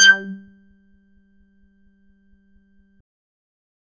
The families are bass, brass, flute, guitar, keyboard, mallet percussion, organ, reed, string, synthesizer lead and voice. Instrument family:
bass